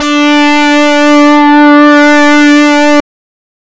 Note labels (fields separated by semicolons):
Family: reed; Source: synthesizer; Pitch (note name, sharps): D4; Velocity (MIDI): 127; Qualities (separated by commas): distorted, non-linear envelope